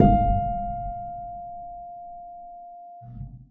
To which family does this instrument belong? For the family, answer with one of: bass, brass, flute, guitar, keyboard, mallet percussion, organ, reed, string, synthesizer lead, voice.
keyboard